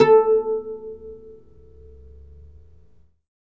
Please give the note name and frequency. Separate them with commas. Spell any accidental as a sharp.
A4, 440 Hz